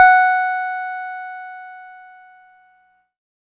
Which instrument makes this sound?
electronic keyboard